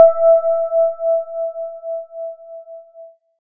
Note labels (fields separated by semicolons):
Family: keyboard; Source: electronic; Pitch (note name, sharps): E5; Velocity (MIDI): 25